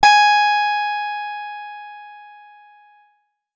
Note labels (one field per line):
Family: guitar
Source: acoustic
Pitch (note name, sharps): G#5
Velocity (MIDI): 25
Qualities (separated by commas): bright, distorted